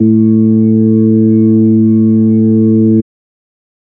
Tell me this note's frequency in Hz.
110 Hz